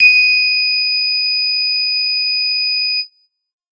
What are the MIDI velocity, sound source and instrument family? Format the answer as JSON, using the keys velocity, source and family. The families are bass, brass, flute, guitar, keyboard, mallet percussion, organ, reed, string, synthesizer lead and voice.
{"velocity": 50, "source": "synthesizer", "family": "bass"}